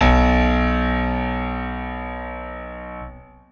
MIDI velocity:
127